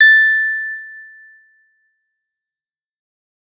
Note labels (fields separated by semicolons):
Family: bass; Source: synthesizer; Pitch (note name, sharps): A6; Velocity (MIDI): 127; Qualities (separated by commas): fast decay